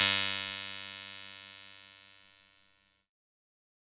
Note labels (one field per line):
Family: keyboard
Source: electronic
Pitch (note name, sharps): G2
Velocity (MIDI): 25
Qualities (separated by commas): bright, distorted